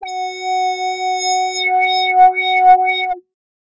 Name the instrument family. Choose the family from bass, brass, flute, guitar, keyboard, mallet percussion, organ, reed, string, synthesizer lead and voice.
bass